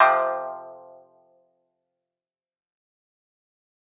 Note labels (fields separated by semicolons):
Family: guitar; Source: acoustic; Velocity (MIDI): 127; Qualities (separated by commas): fast decay